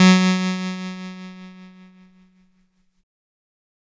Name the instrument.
electronic keyboard